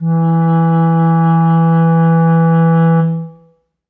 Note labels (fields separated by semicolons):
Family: reed; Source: acoustic; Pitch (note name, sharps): E3; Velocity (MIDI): 25; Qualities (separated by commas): dark, reverb